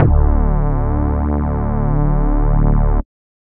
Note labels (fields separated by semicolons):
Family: bass; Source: synthesizer; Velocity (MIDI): 100